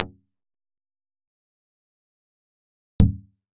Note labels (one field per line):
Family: guitar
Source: acoustic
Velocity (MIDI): 50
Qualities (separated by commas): percussive